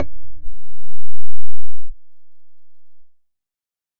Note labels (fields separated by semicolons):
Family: bass; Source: synthesizer; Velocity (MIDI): 25